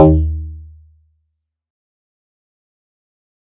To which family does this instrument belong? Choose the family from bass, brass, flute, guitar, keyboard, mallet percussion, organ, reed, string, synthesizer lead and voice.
guitar